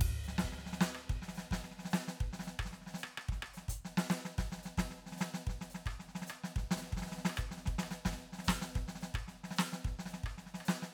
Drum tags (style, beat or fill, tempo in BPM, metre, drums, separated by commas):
Brazilian baião, beat, 110 BPM, 4/4, ride, closed hi-hat, hi-hat pedal, snare, cross-stick, kick